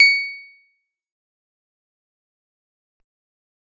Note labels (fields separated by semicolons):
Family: guitar; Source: acoustic; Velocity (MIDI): 127; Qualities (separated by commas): fast decay, percussive